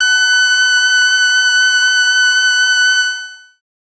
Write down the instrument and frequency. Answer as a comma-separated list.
synthesizer voice, 1480 Hz